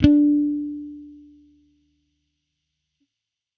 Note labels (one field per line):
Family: bass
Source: electronic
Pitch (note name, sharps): D4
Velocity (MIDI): 75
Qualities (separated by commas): distorted